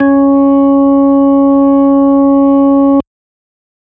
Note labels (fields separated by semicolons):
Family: organ; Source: electronic; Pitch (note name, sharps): C#4; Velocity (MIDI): 75